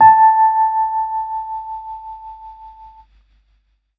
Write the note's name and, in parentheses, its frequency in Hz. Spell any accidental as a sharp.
A5 (880 Hz)